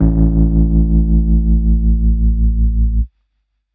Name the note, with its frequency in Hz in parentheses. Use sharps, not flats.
A1 (55 Hz)